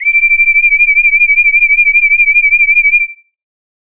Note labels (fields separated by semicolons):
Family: voice; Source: synthesizer; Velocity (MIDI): 127